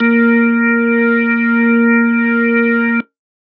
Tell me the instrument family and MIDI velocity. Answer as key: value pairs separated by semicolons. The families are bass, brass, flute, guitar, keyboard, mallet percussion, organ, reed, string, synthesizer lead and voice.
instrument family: organ; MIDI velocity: 50